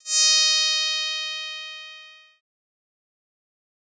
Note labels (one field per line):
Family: bass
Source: synthesizer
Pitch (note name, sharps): D#5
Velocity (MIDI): 50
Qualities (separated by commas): bright, distorted, fast decay